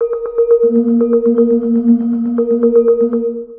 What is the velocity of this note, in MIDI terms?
75